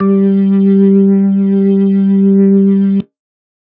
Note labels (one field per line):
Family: organ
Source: electronic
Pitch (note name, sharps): G3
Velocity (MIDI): 25